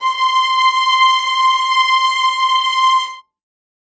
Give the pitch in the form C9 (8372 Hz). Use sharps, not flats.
C6 (1047 Hz)